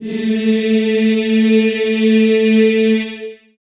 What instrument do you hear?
acoustic voice